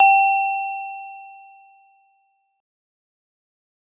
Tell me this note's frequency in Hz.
784 Hz